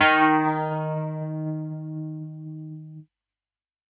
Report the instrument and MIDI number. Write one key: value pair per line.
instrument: electronic keyboard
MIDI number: 51